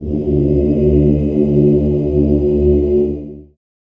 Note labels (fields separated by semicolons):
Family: voice; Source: acoustic; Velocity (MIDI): 100; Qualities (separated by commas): dark, long release, reverb